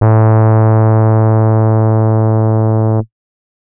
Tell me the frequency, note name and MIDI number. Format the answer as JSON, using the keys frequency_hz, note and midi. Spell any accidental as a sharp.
{"frequency_hz": 110, "note": "A2", "midi": 45}